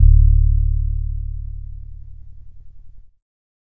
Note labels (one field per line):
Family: keyboard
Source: electronic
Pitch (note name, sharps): D1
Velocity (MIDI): 50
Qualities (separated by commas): dark